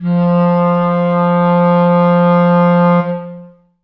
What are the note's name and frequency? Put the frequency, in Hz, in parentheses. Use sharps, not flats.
F3 (174.6 Hz)